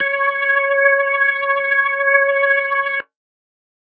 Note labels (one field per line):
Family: organ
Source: electronic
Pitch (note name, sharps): C#5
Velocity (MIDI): 100